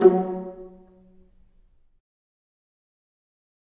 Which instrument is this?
acoustic string instrument